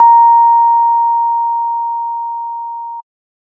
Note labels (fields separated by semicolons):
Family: organ; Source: electronic; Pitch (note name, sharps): A#5; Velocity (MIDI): 50